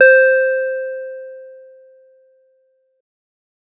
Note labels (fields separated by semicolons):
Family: bass; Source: synthesizer; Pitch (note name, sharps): C5; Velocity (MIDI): 127